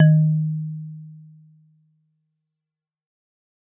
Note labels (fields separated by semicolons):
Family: mallet percussion; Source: acoustic; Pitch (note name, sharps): D#3; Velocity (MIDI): 100; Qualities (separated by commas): fast decay